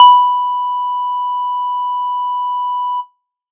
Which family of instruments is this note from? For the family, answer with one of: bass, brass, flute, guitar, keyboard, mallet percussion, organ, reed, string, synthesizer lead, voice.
bass